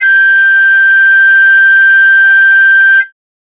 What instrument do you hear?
acoustic flute